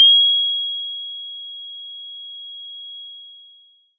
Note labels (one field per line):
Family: mallet percussion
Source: acoustic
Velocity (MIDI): 50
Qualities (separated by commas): bright, long release